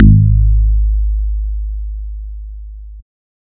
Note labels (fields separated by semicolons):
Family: bass; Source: synthesizer; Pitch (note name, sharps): G#1; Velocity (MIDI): 127